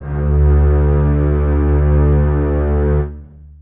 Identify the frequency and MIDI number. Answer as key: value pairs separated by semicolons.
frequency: 73.42 Hz; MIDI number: 38